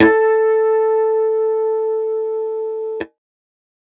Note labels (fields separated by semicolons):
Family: guitar; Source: electronic; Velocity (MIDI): 25; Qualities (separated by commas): distorted